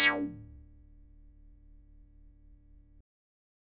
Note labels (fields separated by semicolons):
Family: bass; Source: synthesizer; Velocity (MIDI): 75; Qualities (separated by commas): percussive